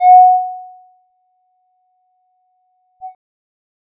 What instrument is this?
synthesizer bass